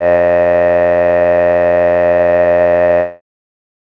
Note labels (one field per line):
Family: voice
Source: synthesizer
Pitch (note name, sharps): F2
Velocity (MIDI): 75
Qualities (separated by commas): bright